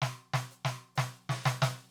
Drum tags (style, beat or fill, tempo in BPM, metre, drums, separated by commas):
Afro-Cuban bembé, fill, 122 BPM, 4/4, hi-hat pedal, snare